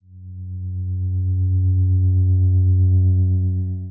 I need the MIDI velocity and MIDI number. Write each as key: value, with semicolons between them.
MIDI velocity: 100; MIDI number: 42